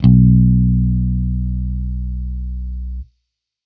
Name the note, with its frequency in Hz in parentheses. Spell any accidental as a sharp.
B1 (61.74 Hz)